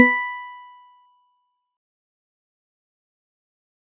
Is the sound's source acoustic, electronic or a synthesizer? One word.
acoustic